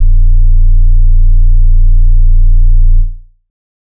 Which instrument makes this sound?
synthesizer bass